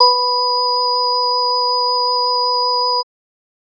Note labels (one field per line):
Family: organ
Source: electronic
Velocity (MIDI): 50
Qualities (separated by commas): multiphonic